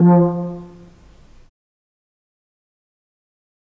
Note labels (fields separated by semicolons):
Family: flute; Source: acoustic; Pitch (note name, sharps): F3; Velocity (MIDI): 75; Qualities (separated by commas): fast decay, reverb